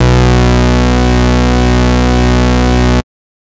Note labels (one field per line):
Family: bass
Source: synthesizer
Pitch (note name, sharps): B1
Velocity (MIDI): 75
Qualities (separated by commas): bright, distorted